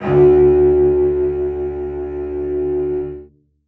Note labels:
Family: string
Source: acoustic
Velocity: 127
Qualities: reverb

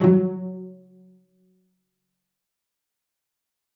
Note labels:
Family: string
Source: acoustic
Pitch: F#3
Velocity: 127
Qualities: dark, fast decay, reverb

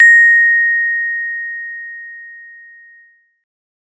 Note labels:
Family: mallet percussion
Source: acoustic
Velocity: 50

